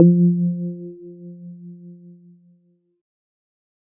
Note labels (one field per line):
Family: keyboard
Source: electronic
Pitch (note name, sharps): F3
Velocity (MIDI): 25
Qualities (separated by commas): dark